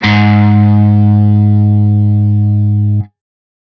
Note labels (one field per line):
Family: guitar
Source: electronic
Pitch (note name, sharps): G#2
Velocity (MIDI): 75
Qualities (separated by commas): bright, distorted